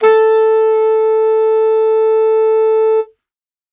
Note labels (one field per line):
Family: reed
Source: acoustic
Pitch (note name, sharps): A4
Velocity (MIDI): 25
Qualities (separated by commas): bright